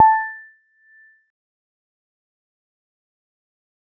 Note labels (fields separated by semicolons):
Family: mallet percussion; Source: electronic; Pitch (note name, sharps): A5; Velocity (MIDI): 25; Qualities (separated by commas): fast decay, percussive